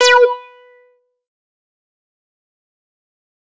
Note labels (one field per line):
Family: bass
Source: synthesizer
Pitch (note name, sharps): B4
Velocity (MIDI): 127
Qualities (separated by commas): distorted, fast decay, percussive